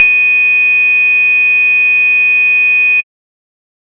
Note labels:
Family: bass; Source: synthesizer; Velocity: 100; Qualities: bright, distorted, tempo-synced

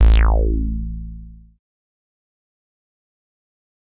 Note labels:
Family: bass; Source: synthesizer; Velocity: 100; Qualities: bright, distorted, fast decay

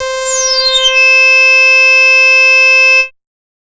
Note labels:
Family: bass; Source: synthesizer; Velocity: 127; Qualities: bright, distorted, multiphonic

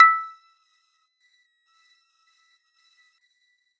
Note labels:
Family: mallet percussion; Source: acoustic; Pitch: E6; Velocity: 127; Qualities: multiphonic, percussive

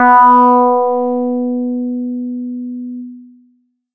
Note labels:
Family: bass; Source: synthesizer; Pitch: B3; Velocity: 100; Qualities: distorted

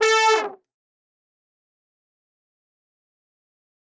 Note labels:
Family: brass; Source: acoustic; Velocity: 25; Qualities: bright, fast decay, reverb

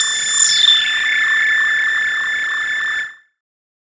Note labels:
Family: bass; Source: synthesizer; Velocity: 50; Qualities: non-linear envelope

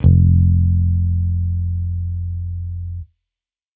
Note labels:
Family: bass; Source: electronic; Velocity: 25

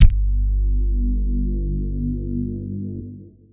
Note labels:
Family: guitar; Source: electronic; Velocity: 50; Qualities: distorted

